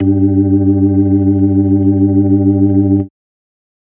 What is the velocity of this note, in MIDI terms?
50